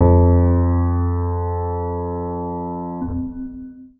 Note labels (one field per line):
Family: organ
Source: electronic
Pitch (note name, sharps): F2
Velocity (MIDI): 25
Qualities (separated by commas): long release, reverb